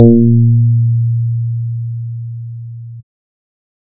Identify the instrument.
synthesizer bass